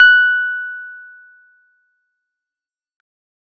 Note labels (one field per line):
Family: keyboard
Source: electronic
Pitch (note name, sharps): F#6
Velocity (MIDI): 75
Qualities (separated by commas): fast decay